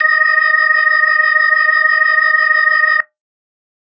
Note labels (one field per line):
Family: organ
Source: electronic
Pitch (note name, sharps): D#5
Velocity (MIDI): 75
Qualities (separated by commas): bright